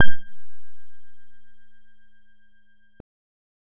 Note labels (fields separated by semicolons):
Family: bass; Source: synthesizer; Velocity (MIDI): 25